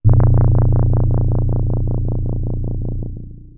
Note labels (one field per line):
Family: keyboard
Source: electronic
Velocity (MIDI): 75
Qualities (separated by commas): dark, distorted, long release